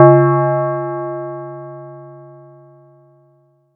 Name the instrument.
acoustic mallet percussion instrument